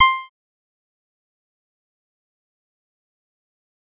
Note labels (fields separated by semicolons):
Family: bass; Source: synthesizer; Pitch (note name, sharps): C6; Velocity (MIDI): 25; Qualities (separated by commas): bright, distorted, fast decay, percussive